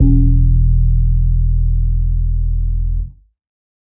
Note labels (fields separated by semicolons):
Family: keyboard; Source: electronic; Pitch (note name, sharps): E1; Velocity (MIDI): 50